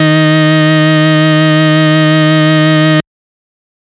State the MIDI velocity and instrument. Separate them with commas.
75, electronic organ